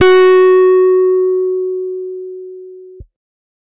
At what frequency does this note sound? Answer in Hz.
370 Hz